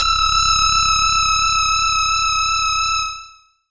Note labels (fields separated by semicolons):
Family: bass; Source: synthesizer; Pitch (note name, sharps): E6; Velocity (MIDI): 100; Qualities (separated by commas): tempo-synced